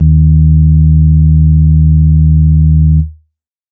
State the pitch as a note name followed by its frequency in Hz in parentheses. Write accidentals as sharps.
D#2 (77.78 Hz)